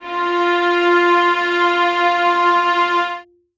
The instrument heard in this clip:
acoustic string instrument